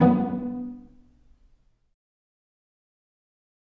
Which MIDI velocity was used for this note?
100